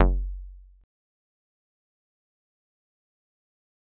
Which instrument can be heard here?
acoustic mallet percussion instrument